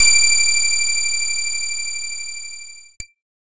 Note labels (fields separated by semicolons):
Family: keyboard; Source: electronic; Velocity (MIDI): 127; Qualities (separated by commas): bright, distorted